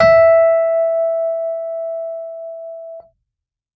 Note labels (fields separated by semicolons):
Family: keyboard; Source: electronic; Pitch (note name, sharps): E5; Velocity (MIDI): 127